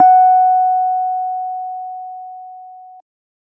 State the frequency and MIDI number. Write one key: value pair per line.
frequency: 740 Hz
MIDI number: 78